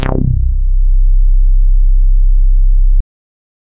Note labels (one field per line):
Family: bass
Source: synthesizer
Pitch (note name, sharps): C1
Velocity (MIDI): 50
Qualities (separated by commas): distorted